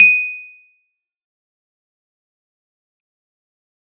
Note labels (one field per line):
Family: keyboard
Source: electronic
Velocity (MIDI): 127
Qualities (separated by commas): fast decay, percussive